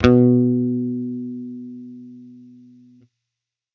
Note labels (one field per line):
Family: bass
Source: electronic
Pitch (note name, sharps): B2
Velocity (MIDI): 127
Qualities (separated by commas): distorted